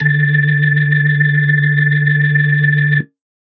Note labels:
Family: organ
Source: electronic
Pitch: D3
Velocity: 25

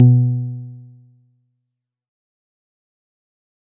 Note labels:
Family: guitar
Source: synthesizer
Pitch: B2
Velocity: 100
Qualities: dark, fast decay

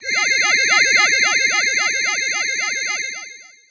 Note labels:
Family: voice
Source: synthesizer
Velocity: 50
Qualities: bright, distorted, long release

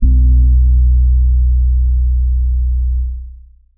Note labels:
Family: keyboard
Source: electronic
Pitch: B1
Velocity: 25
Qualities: dark, long release

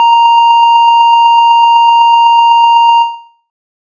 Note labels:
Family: bass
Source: synthesizer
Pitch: A#5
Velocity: 100

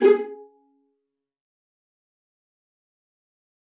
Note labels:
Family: string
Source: acoustic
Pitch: G#4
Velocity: 75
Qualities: fast decay, percussive, reverb

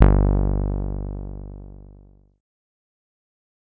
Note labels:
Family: bass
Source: synthesizer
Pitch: G1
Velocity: 25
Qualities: distorted, fast decay

